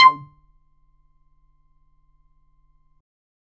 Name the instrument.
synthesizer bass